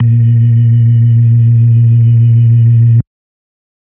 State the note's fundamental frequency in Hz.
116.5 Hz